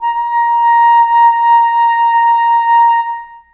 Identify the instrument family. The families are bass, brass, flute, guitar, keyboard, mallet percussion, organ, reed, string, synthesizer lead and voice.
reed